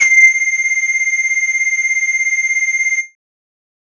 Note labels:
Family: flute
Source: synthesizer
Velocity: 100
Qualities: distorted

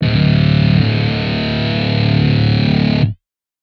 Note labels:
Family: guitar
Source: electronic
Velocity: 100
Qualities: bright, distorted

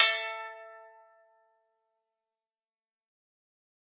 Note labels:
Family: guitar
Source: acoustic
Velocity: 100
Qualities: bright, fast decay, percussive

